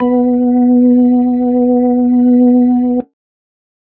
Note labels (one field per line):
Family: organ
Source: electronic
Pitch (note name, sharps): B3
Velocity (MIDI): 25